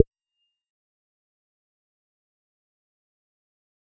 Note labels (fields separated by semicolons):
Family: bass; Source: synthesizer; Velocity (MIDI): 75; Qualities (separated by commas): fast decay, percussive